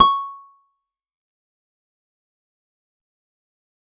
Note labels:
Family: guitar; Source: acoustic; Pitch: C#6; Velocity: 25; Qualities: fast decay, percussive

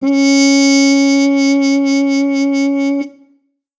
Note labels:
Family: brass; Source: acoustic; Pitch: C#4; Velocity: 100; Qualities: bright

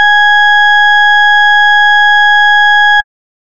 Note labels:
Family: bass; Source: synthesizer; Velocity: 100; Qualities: distorted

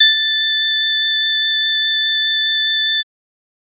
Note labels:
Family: organ; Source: electronic; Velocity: 100; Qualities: bright, multiphonic

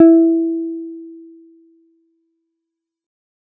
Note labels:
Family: keyboard; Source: electronic; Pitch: E4; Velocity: 25

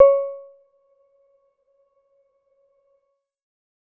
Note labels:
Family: keyboard; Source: electronic; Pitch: C#5; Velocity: 75; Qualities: dark, percussive, reverb

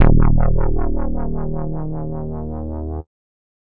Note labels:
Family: bass; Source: synthesizer; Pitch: D#1; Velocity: 75; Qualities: dark, distorted

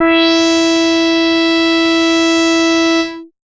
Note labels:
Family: bass; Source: synthesizer; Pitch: E4; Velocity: 127; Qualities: bright, distorted

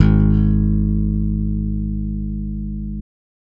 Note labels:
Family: bass; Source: electronic; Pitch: G#1; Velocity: 127

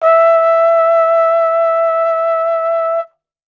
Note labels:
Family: brass; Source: acoustic; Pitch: E5; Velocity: 25

